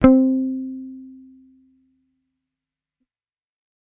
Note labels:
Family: bass; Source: electronic; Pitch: C4; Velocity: 100; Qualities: fast decay

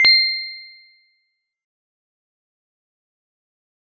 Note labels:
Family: mallet percussion; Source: acoustic; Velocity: 50; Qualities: fast decay, multiphonic, percussive

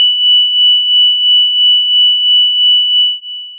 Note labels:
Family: synthesizer lead; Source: synthesizer; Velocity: 25; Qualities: bright, long release

